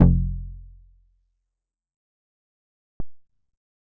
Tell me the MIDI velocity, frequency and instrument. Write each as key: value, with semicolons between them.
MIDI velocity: 100; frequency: 43.65 Hz; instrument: synthesizer bass